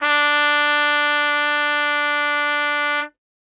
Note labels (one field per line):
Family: brass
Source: acoustic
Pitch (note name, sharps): D4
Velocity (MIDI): 100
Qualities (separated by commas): bright